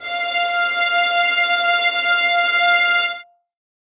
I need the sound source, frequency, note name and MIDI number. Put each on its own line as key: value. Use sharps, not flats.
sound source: acoustic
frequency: 698.5 Hz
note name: F5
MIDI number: 77